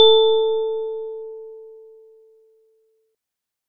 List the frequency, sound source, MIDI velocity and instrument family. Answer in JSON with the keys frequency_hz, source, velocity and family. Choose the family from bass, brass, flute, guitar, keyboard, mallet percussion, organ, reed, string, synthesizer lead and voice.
{"frequency_hz": 440, "source": "electronic", "velocity": 25, "family": "organ"}